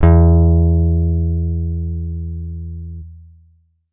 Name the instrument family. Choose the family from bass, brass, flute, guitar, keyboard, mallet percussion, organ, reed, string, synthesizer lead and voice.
guitar